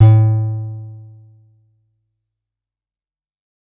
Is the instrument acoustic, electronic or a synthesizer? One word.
acoustic